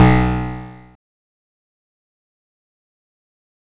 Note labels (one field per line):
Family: guitar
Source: electronic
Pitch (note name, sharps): B1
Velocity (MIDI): 25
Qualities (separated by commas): bright, distorted, fast decay